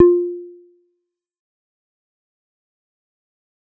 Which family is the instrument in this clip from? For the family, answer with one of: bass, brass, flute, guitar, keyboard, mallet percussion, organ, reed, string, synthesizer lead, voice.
bass